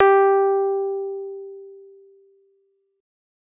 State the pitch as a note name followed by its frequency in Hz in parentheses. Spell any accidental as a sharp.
G4 (392 Hz)